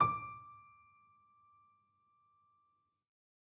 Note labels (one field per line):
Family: keyboard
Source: acoustic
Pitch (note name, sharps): D6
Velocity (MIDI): 50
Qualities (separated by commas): percussive